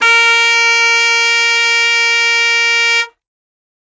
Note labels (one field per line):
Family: reed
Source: acoustic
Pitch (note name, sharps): A#4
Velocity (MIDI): 100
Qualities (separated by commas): bright